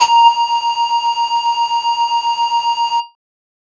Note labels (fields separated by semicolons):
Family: flute; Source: synthesizer; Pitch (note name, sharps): A#5; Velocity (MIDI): 100; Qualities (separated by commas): distorted